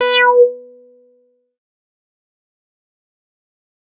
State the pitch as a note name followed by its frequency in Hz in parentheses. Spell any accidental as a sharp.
B4 (493.9 Hz)